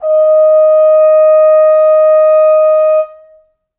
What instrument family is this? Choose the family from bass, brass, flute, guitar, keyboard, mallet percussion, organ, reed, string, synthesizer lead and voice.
brass